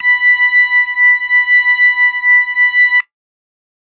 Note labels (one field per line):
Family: organ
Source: electronic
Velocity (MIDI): 127